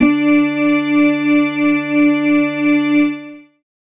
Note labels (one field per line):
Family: organ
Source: electronic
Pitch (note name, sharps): D4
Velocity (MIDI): 25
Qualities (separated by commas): long release, reverb